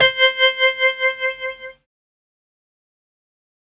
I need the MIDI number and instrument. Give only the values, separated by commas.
72, synthesizer keyboard